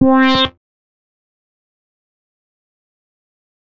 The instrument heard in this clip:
synthesizer bass